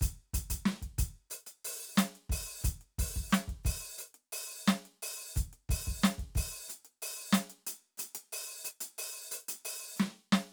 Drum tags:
hip-hop
beat
90 BPM
4/4
closed hi-hat, open hi-hat, hi-hat pedal, snare, kick

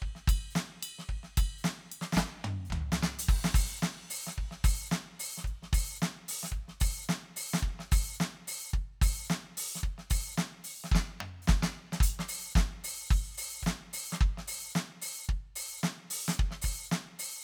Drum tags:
swing
beat
110 BPM
4/4
crash, ride bell, closed hi-hat, open hi-hat, hi-hat pedal, snare, high tom, mid tom, kick

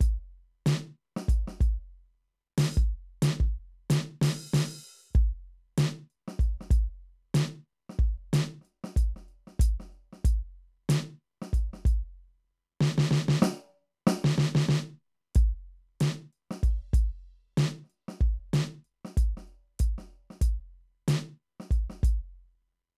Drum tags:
hip-hop
beat
94 BPM
4/4
crash, closed hi-hat, open hi-hat, hi-hat pedal, snare, kick

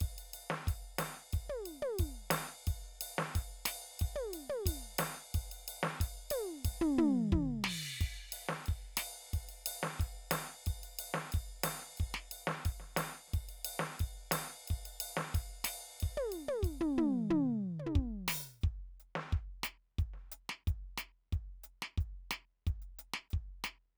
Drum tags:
reggaeton
beat
90 BPM
4/4
crash, ride, closed hi-hat, open hi-hat, hi-hat pedal, snare, high tom, floor tom, kick

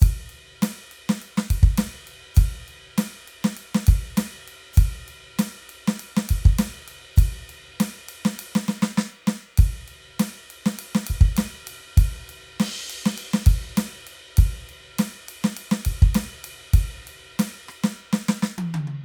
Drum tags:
rock
beat
100 BPM
4/4
ride, hi-hat pedal, snare, cross-stick, high tom, mid tom, kick

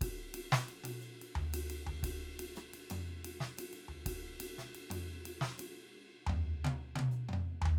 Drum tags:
Latin
beat
118 BPM
4/4
ride, ride bell, hi-hat pedal, snare, cross-stick, high tom, mid tom, floor tom, kick

